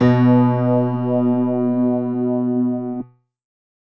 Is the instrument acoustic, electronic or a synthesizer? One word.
electronic